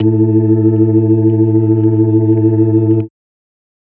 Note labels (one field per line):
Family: organ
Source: electronic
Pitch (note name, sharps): A2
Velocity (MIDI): 25